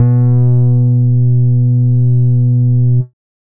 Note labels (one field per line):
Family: bass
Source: synthesizer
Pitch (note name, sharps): B2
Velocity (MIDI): 100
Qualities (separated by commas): distorted